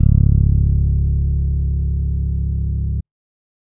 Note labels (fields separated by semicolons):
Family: bass; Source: electronic; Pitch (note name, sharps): C#1; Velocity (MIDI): 50